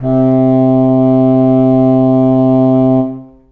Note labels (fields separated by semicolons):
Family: reed; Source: acoustic; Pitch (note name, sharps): C3; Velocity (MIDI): 50; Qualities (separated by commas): reverb